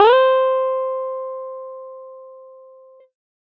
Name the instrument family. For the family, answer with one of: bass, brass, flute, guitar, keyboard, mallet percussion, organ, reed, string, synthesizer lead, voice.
guitar